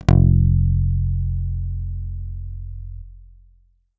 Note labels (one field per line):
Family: guitar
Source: electronic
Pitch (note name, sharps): F1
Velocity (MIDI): 127